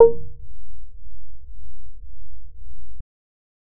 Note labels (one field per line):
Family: bass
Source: synthesizer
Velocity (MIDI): 50